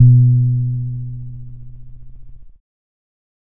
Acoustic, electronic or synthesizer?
electronic